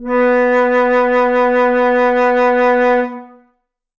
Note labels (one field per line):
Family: flute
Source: acoustic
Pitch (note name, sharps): B3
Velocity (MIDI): 127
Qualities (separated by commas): reverb